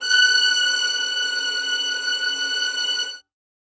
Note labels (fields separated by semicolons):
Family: string; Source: acoustic; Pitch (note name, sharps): F#6; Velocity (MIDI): 127; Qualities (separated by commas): reverb